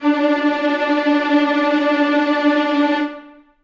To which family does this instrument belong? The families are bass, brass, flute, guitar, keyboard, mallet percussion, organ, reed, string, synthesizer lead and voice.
string